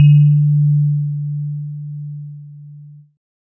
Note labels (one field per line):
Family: keyboard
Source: electronic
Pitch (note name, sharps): D3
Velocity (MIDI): 50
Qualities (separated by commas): multiphonic